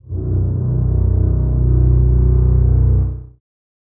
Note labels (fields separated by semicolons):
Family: string; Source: acoustic; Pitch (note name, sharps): B0; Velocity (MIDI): 75; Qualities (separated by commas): reverb